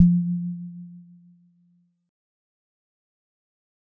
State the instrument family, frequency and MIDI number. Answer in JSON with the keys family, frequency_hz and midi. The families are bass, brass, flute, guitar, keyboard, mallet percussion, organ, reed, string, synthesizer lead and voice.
{"family": "mallet percussion", "frequency_hz": 174.6, "midi": 53}